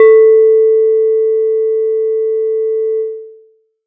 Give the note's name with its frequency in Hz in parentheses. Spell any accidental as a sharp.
A4 (440 Hz)